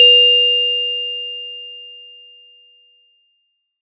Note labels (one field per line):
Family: mallet percussion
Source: acoustic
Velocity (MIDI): 100